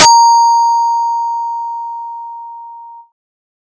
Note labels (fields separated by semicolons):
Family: bass; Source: synthesizer; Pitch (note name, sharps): A#5; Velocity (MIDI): 50; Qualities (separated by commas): bright